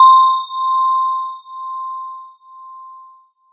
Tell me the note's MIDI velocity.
50